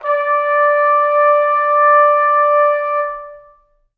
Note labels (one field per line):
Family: brass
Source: acoustic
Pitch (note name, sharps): D5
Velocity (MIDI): 25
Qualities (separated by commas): long release, reverb